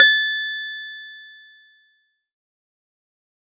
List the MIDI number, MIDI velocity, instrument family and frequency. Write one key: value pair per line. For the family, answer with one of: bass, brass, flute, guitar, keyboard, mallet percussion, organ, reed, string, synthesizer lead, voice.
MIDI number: 93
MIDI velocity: 25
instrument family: keyboard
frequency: 1760 Hz